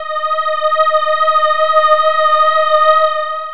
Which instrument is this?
synthesizer voice